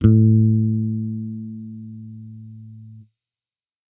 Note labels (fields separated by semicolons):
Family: bass; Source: electronic; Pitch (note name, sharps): A2; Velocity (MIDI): 25